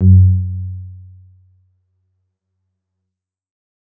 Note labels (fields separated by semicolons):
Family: keyboard; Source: electronic; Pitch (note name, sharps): F#2; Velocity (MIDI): 50; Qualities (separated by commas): dark